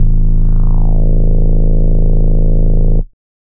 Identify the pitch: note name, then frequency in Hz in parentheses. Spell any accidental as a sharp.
A0 (27.5 Hz)